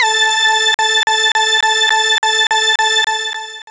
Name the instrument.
synthesizer lead